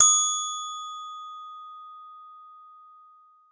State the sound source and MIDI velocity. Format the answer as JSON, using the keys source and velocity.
{"source": "acoustic", "velocity": 50}